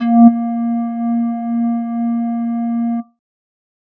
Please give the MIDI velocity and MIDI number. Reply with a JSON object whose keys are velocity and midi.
{"velocity": 25, "midi": 58}